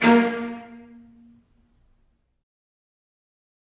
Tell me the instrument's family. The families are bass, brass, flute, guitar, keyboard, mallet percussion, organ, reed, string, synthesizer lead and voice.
string